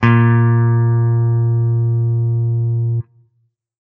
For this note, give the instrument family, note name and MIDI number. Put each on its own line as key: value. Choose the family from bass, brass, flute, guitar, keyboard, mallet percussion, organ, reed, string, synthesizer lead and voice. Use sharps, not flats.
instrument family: guitar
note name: A#2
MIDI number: 46